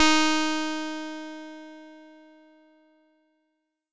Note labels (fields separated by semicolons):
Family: bass; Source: synthesizer; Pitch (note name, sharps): D#4; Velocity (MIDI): 100; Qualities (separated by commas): bright, distorted